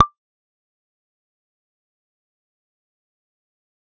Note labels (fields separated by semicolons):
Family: bass; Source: synthesizer; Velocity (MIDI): 75; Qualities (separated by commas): fast decay, percussive